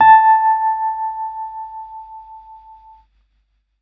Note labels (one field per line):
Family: keyboard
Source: electronic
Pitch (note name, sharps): A5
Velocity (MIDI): 75